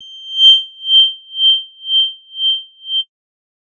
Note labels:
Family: bass; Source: synthesizer; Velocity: 25; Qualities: bright, distorted

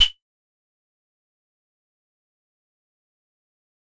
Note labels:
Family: keyboard; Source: acoustic; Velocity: 75; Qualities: fast decay, percussive

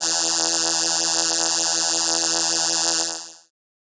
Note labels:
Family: keyboard; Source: synthesizer; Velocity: 25; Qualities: bright

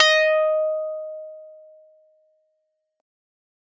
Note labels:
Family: keyboard; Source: electronic; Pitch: D#5; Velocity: 127; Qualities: distorted

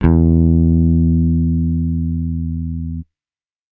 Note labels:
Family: bass; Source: electronic; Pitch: E2; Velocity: 127

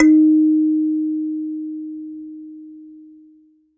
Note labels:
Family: mallet percussion; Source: acoustic; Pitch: D#4; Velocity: 75; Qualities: reverb

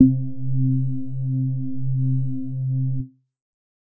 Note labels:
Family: keyboard; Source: electronic; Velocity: 50; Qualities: distorted

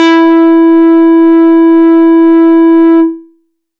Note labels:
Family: bass; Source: synthesizer; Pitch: E4; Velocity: 127; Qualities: distorted, tempo-synced

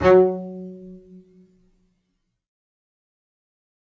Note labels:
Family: string; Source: acoustic; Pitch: F#3; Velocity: 50; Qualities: fast decay, reverb

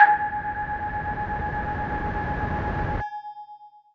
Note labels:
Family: voice; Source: synthesizer; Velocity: 25; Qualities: distorted, long release

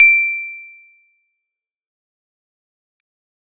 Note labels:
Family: keyboard; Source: electronic; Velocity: 100; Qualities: fast decay, percussive

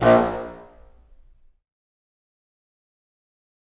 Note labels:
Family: reed; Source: acoustic; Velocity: 127; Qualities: fast decay, percussive, reverb

